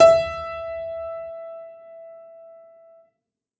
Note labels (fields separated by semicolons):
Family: keyboard; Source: acoustic; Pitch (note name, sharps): E5; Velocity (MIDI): 127; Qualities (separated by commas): reverb